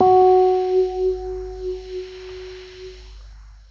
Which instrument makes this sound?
electronic keyboard